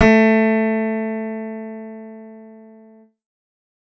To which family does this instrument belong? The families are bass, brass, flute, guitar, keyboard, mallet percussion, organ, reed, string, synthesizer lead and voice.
keyboard